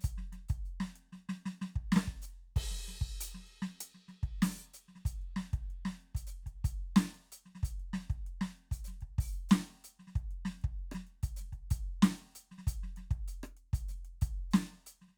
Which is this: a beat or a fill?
beat